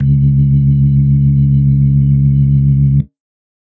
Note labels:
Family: organ; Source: electronic; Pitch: C#2; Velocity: 100; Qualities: dark, reverb

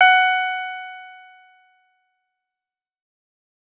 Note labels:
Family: guitar; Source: electronic; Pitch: F#5; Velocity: 127; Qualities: bright, fast decay

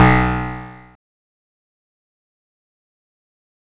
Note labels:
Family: guitar; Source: electronic; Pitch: B1; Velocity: 75; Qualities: bright, distorted, fast decay

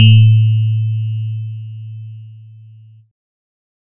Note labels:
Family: keyboard; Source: electronic; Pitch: A2; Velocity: 100; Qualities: distorted

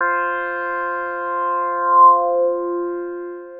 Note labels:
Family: synthesizer lead; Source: synthesizer; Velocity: 50; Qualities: long release

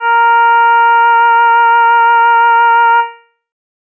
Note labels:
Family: reed; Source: synthesizer; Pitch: A#4; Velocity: 127

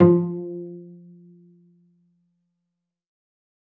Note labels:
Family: string; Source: acoustic; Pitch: F3; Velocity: 127; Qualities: reverb

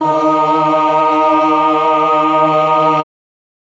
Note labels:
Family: voice; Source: electronic; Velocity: 127; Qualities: reverb

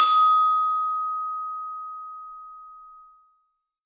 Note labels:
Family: mallet percussion; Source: acoustic; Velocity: 75; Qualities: bright, reverb

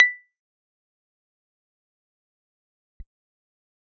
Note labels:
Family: keyboard; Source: electronic; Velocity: 100; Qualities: fast decay, percussive

